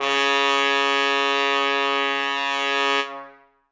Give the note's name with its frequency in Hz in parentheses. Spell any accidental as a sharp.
C#3 (138.6 Hz)